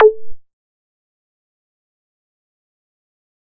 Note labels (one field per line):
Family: bass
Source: synthesizer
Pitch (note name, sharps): A4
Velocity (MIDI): 50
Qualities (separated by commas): fast decay, percussive